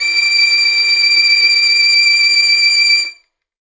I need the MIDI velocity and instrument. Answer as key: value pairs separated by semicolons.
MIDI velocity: 50; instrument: acoustic string instrument